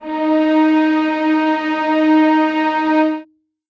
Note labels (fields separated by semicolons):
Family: string; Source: acoustic; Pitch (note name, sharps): D#4; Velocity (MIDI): 25; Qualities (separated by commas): reverb